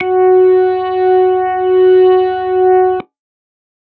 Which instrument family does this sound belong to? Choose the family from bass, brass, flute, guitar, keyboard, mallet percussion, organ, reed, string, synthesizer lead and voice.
organ